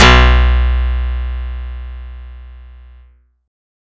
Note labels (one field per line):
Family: guitar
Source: acoustic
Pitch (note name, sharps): B1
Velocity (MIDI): 127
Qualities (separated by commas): bright